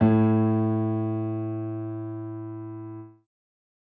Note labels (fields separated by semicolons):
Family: keyboard; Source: acoustic; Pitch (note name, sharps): A2; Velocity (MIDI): 75